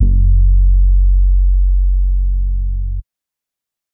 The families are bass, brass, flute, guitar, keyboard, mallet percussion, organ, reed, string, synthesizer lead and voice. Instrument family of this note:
bass